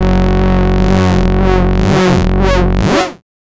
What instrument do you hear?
synthesizer bass